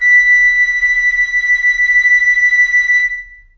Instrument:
acoustic flute